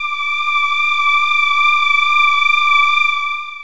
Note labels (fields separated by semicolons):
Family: voice; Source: synthesizer; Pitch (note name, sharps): D6; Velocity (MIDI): 100; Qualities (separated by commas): distorted, long release